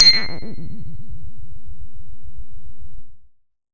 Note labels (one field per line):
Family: bass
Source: synthesizer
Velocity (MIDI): 50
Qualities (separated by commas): bright, distorted